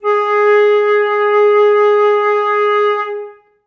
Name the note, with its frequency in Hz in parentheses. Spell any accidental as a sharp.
G#4 (415.3 Hz)